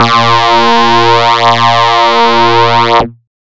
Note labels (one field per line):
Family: bass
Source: synthesizer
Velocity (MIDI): 127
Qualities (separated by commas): bright, distorted